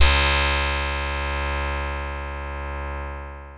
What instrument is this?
synthesizer guitar